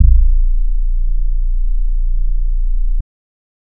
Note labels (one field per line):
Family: bass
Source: synthesizer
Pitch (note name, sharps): A#0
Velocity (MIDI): 25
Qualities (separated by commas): dark